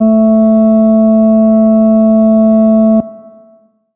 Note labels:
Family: organ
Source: electronic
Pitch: A3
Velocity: 127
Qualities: long release

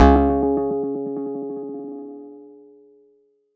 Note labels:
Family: guitar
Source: electronic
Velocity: 127

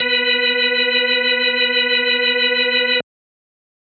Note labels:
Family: organ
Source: electronic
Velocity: 25

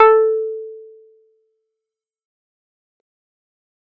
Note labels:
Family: keyboard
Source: electronic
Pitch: A4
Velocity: 75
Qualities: fast decay

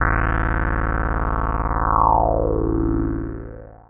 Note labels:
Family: synthesizer lead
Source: synthesizer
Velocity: 50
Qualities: long release

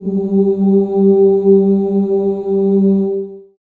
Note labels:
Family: voice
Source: acoustic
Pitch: G3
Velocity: 75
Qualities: dark, long release, reverb

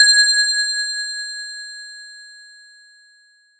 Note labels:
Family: mallet percussion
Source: acoustic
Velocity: 127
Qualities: bright, multiphonic

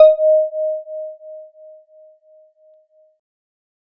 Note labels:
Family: keyboard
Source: electronic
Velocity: 25

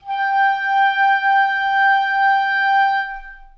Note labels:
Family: reed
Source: acoustic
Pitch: G5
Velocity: 50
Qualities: long release, reverb

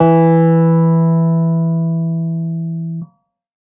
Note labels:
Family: keyboard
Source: electronic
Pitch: E3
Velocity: 75

